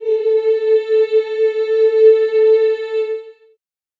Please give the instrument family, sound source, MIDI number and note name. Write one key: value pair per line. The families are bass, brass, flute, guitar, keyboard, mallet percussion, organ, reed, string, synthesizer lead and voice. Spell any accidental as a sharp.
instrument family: voice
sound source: acoustic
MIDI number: 69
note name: A4